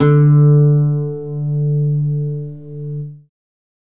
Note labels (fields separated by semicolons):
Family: guitar; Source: acoustic; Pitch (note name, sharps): D3; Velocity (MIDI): 25; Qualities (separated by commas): reverb